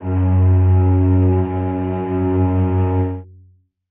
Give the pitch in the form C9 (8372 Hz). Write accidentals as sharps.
F#2 (92.5 Hz)